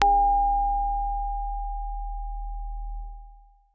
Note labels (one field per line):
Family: keyboard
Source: acoustic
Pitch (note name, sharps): D#1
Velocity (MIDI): 75